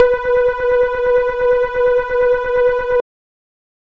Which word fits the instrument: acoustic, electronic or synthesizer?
synthesizer